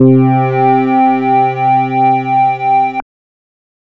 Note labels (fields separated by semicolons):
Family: bass; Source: synthesizer; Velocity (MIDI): 100; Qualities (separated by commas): distorted, multiphonic